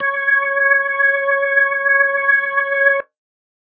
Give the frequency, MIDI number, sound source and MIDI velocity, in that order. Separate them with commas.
554.4 Hz, 73, electronic, 50